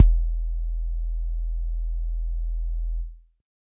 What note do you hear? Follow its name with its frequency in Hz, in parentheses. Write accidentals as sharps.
E1 (41.2 Hz)